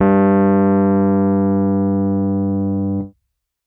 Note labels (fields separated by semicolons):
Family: keyboard; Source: electronic; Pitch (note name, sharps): G2; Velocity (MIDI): 127; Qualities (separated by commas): dark, distorted